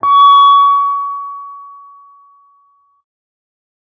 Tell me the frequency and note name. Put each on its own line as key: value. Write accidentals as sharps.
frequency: 1109 Hz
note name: C#6